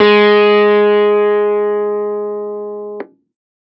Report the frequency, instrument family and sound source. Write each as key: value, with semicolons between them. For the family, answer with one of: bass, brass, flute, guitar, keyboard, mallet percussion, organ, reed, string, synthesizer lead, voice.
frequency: 207.7 Hz; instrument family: keyboard; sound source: electronic